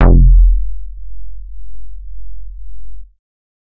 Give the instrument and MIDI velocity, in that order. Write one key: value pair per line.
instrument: synthesizer bass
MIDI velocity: 100